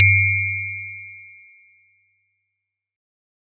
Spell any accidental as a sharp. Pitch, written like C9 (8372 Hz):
G2 (98 Hz)